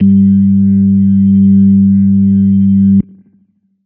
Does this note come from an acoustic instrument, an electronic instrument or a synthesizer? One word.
electronic